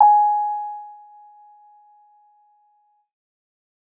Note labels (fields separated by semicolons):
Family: keyboard; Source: electronic; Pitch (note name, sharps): G#5; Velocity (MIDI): 25